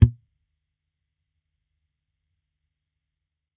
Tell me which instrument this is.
electronic bass